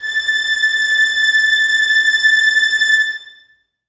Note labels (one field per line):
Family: string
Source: acoustic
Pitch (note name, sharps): A6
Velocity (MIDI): 75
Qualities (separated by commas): bright, non-linear envelope, reverb